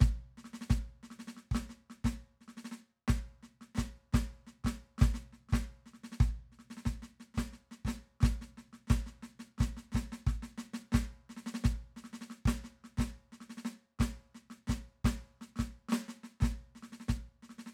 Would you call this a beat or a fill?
beat